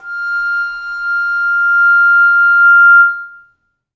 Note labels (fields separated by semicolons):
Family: flute; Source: acoustic; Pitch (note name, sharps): F6; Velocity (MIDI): 50; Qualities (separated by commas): long release, reverb